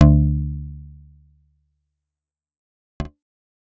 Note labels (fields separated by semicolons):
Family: bass; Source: synthesizer; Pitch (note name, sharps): D2; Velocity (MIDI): 127; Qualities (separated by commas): fast decay